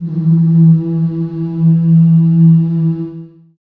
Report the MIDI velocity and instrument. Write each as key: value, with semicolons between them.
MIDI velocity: 75; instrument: acoustic voice